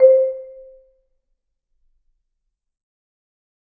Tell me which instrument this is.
acoustic mallet percussion instrument